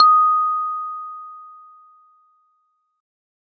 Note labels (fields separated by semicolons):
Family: keyboard; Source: electronic; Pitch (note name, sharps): D#6; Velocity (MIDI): 50